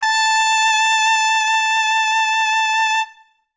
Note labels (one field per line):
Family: brass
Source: acoustic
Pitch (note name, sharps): A5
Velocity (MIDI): 127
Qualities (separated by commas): bright